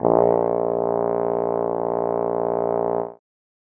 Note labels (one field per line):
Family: brass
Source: acoustic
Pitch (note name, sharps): A#1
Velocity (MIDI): 50